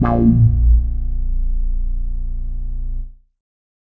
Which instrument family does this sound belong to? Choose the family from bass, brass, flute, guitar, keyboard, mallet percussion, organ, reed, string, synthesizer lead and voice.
bass